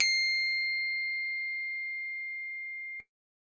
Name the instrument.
electronic keyboard